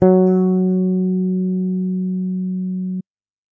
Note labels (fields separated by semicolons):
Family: bass; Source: electronic; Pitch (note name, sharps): F#3; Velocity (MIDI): 100